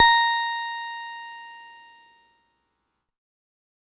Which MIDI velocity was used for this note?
25